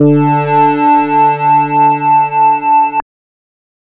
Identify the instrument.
synthesizer bass